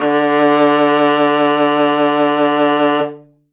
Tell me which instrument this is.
acoustic string instrument